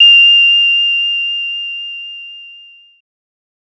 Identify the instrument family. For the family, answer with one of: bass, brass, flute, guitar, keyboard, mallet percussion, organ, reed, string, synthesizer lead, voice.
bass